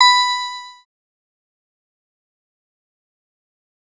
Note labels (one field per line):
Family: synthesizer lead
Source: synthesizer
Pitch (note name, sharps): B5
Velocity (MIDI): 50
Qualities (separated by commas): distorted, fast decay